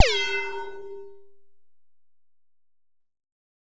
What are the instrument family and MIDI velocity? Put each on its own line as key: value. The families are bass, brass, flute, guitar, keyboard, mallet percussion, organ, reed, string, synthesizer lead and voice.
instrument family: bass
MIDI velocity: 100